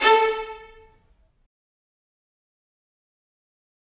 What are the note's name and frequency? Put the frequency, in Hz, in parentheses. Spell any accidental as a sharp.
A4 (440 Hz)